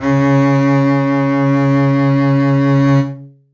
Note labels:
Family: string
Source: acoustic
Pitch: C#3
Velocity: 100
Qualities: reverb

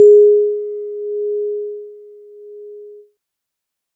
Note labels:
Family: keyboard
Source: electronic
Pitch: G#4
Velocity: 25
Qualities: multiphonic

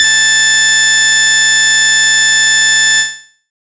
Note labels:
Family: bass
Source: synthesizer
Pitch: A6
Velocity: 100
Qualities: bright, distorted

